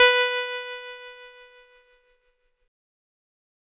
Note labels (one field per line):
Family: keyboard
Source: electronic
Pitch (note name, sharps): B4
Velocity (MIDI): 100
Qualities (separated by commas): bright, distorted